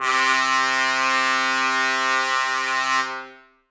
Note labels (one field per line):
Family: brass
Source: acoustic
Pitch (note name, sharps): C3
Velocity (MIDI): 127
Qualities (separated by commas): bright, reverb